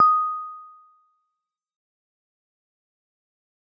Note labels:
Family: mallet percussion; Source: acoustic; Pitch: D#6; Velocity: 100; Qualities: fast decay, percussive

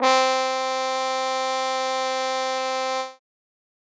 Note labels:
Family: brass; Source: acoustic; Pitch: C4; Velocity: 127; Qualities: bright

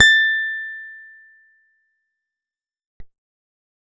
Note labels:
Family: guitar; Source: acoustic; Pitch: A6; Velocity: 25; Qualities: bright, fast decay

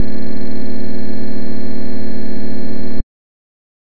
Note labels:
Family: bass; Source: synthesizer; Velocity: 50

